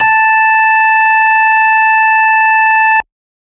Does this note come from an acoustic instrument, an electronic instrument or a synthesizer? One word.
electronic